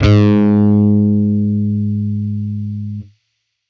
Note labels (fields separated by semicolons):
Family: bass; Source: electronic; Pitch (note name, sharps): G#2; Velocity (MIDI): 100; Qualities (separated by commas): distorted